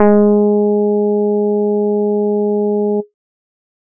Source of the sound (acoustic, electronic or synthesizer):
synthesizer